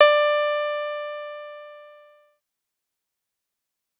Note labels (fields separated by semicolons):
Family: bass; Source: synthesizer; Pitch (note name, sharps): D5; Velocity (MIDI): 25; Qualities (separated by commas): distorted, fast decay